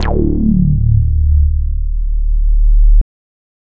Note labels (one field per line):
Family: bass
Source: synthesizer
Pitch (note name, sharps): D1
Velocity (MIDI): 50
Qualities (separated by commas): distorted